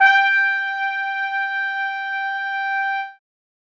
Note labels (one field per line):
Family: brass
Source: acoustic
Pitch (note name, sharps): G5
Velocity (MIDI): 100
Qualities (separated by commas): reverb